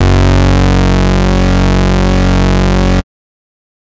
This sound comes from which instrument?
synthesizer bass